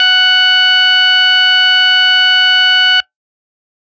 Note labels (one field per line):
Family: organ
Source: electronic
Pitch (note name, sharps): F#5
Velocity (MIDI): 127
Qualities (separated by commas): bright, distorted